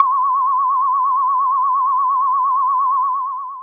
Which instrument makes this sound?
synthesizer bass